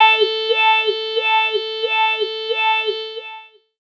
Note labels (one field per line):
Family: voice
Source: synthesizer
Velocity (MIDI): 127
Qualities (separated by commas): long release, non-linear envelope, tempo-synced